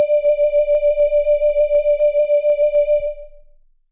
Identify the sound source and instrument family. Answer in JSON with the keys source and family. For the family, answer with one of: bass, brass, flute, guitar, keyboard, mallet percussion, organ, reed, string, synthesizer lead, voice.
{"source": "electronic", "family": "mallet percussion"}